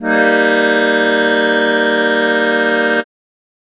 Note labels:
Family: keyboard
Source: acoustic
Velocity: 50

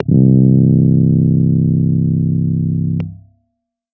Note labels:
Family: keyboard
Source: electronic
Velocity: 127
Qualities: dark

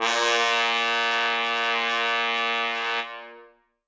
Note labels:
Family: brass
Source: acoustic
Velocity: 127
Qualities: bright, reverb

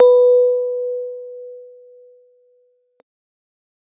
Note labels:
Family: keyboard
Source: electronic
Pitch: B4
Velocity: 25

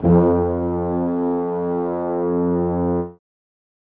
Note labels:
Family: brass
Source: acoustic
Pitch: F2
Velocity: 25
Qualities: reverb

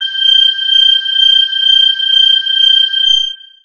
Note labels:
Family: bass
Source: synthesizer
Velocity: 75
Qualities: distorted, long release, multiphonic

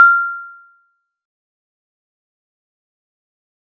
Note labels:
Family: mallet percussion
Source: acoustic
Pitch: F6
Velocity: 50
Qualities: fast decay, percussive

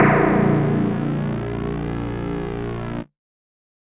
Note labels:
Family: mallet percussion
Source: electronic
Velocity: 127

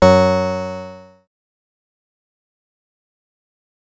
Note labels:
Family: bass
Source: synthesizer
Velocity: 100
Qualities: bright, distorted, fast decay

